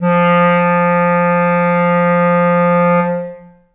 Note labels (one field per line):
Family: reed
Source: acoustic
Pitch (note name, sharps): F3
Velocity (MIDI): 75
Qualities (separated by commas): long release, reverb